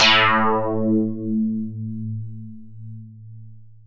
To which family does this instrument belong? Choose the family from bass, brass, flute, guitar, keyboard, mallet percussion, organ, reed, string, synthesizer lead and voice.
synthesizer lead